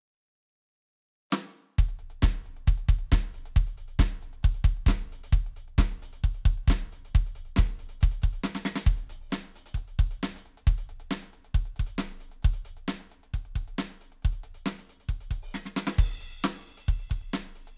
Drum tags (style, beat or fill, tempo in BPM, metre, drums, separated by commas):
rock, beat, 135 BPM, 4/4, crash, closed hi-hat, open hi-hat, hi-hat pedal, snare, kick